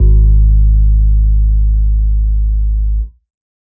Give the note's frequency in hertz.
51.91 Hz